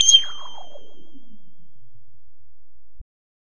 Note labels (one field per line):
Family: bass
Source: synthesizer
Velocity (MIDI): 100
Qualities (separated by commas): bright, distorted